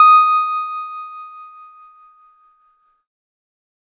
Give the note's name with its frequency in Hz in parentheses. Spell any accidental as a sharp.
D#6 (1245 Hz)